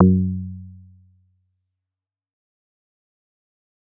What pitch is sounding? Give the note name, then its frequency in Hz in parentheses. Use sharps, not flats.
F#2 (92.5 Hz)